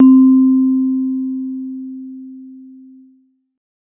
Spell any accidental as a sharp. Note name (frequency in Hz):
C4 (261.6 Hz)